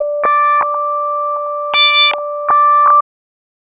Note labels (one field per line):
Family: bass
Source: synthesizer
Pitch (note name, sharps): D5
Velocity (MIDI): 50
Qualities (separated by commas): tempo-synced